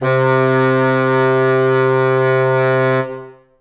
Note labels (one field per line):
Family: reed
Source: acoustic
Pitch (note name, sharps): C3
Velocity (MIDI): 127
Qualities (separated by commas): reverb